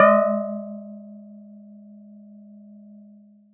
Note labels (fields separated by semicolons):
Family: mallet percussion; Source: acoustic; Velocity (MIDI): 100